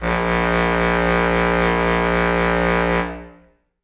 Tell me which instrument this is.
acoustic reed instrument